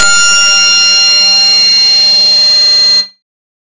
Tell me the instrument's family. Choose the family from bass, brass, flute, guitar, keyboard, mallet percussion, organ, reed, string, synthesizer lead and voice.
bass